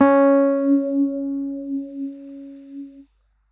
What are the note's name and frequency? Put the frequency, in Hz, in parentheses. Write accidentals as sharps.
C#4 (277.2 Hz)